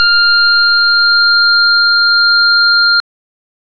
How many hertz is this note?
1397 Hz